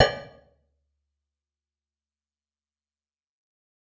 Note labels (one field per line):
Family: guitar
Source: electronic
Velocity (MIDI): 75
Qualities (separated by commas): bright, fast decay, percussive, reverb